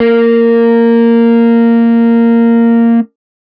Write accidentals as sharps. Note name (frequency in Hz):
A#3 (233.1 Hz)